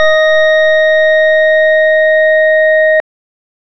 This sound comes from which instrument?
electronic organ